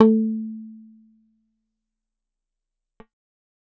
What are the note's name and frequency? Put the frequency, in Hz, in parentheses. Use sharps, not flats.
A3 (220 Hz)